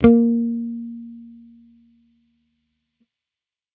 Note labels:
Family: bass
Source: electronic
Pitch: A#3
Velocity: 25

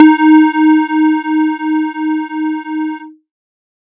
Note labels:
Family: synthesizer lead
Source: synthesizer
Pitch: D#4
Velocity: 127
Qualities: distorted

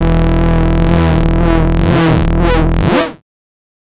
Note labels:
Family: bass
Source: synthesizer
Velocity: 100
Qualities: distorted, non-linear envelope

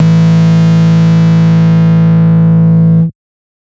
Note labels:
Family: bass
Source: synthesizer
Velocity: 25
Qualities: bright, distorted, multiphonic

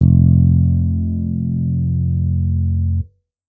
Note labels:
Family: bass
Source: electronic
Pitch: F1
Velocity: 75

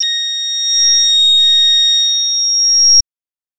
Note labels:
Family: voice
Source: synthesizer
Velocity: 25

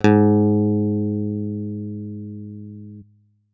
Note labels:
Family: guitar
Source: electronic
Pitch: G#2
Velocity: 100

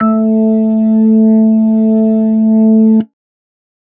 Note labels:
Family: organ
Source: electronic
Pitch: A3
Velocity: 100

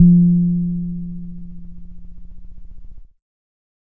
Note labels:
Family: keyboard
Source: electronic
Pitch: F3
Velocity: 127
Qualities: dark

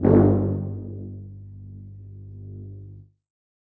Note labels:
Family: brass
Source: acoustic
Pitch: G1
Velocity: 75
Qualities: reverb

